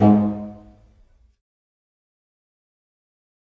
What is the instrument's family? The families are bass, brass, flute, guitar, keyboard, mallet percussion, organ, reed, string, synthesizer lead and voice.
reed